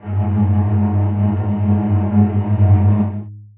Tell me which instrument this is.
acoustic string instrument